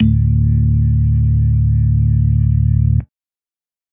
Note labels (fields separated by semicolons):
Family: organ; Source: electronic; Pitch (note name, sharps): D1; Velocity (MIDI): 25; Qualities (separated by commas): dark